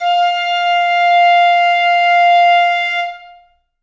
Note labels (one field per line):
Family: flute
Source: acoustic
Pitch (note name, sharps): F5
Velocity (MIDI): 127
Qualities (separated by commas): reverb